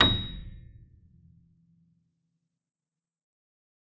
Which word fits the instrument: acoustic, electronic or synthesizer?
acoustic